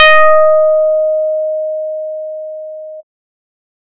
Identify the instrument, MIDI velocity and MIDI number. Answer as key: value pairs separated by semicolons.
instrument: synthesizer bass; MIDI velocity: 75; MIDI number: 75